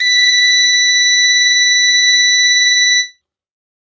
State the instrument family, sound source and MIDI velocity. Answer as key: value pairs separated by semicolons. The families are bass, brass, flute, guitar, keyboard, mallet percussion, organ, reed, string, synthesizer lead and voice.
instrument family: reed; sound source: acoustic; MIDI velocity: 127